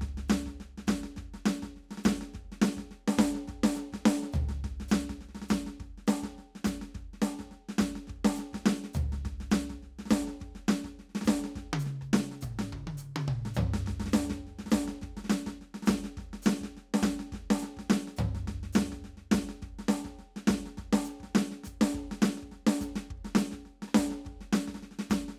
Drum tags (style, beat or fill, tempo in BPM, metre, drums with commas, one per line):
New Orleans shuffle
beat
104 BPM
4/4
hi-hat pedal, snare, cross-stick, high tom, mid tom, floor tom, kick